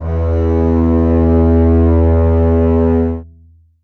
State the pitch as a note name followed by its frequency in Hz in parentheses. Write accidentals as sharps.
E2 (82.41 Hz)